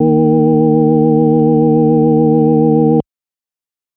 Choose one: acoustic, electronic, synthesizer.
electronic